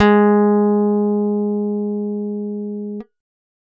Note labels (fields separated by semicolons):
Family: guitar; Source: acoustic; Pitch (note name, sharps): G#3; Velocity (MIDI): 100